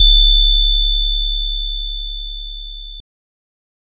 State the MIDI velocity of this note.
75